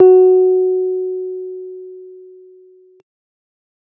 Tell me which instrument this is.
electronic keyboard